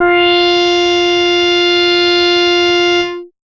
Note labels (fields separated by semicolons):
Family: bass; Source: synthesizer; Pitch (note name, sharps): F4; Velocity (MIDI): 100; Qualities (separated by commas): bright, distorted